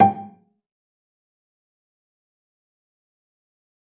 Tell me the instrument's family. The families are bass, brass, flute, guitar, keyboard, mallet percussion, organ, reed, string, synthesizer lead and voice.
string